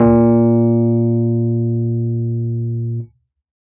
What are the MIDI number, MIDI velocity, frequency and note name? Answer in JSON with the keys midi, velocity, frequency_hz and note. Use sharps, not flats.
{"midi": 46, "velocity": 100, "frequency_hz": 116.5, "note": "A#2"}